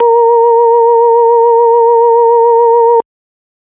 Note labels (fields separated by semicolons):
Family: organ; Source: electronic; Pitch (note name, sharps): A#4; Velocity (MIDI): 25